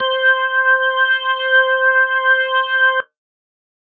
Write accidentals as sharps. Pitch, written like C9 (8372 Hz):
C5 (523.3 Hz)